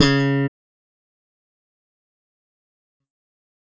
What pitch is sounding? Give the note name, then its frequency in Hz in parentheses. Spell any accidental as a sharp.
C#3 (138.6 Hz)